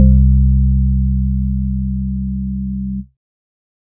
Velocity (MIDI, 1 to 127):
75